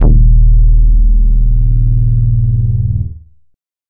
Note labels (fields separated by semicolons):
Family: bass; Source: synthesizer; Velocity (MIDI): 50; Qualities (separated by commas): distorted